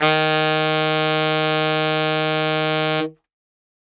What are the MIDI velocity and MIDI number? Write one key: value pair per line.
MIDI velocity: 75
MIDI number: 51